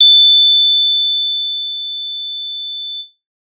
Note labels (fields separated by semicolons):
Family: guitar; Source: electronic; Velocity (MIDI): 75; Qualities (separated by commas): bright